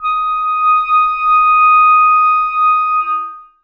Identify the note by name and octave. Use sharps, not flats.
D#6